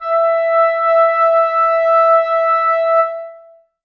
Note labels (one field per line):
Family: reed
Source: acoustic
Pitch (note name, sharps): E5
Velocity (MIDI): 100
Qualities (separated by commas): long release, reverb